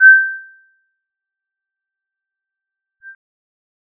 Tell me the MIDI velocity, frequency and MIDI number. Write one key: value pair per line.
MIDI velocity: 50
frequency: 1568 Hz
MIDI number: 91